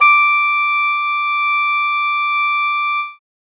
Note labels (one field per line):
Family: reed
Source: acoustic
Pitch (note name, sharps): D6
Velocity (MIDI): 25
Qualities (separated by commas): bright